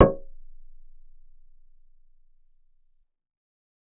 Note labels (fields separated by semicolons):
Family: bass; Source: synthesizer; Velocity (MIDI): 75; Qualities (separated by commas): reverb